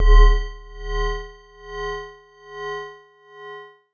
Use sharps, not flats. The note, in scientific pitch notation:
D#1